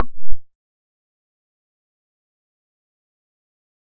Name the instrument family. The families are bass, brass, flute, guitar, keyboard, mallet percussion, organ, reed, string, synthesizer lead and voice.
bass